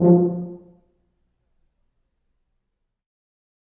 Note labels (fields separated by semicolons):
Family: brass; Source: acoustic; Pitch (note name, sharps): F3; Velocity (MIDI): 75; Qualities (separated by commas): dark, percussive, reverb